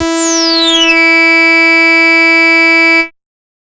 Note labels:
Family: bass; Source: synthesizer; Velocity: 127; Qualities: bright, distorted, multiphonic

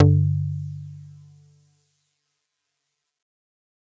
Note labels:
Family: mallet percussion; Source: acoustic; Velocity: 25; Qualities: multiphonic

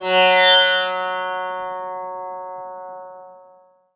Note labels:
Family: guitar; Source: acoustic; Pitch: F#3; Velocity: 25; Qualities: bright, long release, reverb

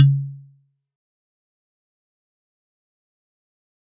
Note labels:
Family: mallet percussion; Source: acoustic; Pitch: C#3; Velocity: 50; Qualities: fast decay, percussive

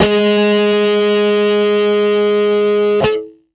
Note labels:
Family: guitar; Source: electronic; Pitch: G#3; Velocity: 50; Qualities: distorted

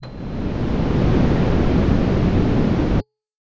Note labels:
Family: voice; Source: synthesizer; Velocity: 50; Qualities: multiphonic

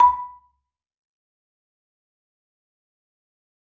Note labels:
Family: mallet percussion; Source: acoustic; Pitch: B5; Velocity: 127; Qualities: fast decay, percussive, reverb

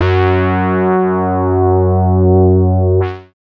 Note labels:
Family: bass; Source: synthesizer; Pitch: F#2; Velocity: 25; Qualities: distorted, multiphonic

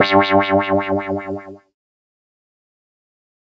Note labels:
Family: keyboard; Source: synthesizer; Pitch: G2; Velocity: 100; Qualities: distorted, fast decay

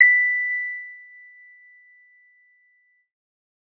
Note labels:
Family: keyboard; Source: electronic; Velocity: 25

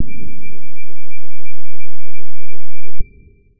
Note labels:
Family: guitar; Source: electronic; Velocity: 25; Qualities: dark, distorted

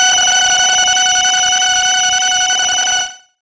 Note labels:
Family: bass; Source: synthesizer; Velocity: 127; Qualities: bright, distorted, non-linear envelope

